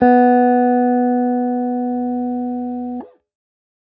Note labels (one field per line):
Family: guitar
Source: electronic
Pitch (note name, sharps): B3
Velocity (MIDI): 25